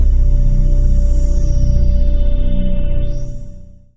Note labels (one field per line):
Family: synthesizer lead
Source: synthesizer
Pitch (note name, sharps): B-1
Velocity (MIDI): 127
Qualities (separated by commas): long release